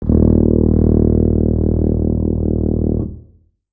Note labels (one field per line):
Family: brass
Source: acoustic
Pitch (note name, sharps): D#1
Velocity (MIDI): 25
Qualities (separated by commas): dark